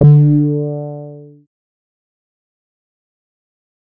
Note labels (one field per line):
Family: bass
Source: synthesizer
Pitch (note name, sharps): D3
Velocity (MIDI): 25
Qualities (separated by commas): distorted, fast decay